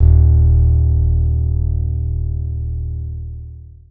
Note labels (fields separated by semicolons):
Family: guitar; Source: acoustic; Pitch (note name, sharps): D#1; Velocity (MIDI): 75; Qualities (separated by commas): dark, long release